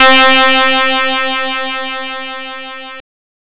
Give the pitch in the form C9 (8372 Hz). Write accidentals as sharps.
C4 (261.6 Hz)